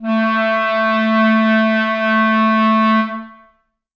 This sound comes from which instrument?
acoustic reed instrument